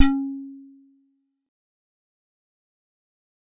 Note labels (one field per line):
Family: keyboard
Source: acoustic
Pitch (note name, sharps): C#4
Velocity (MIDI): 25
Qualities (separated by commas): fast decay, percussive